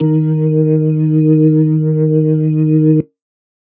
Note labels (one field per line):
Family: organ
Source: electronic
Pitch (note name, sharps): D#3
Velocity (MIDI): 75